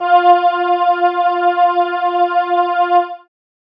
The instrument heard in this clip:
synthesizer keyboard